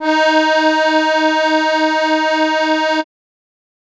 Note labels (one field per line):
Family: keyboard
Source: acoustic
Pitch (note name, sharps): D#4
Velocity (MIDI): 127